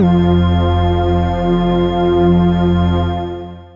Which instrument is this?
synthesizer lead